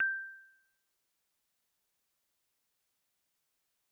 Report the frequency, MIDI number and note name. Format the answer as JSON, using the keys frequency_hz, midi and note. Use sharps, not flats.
{"frequency_hz": 1568, "midi": 91, "note": "G6"}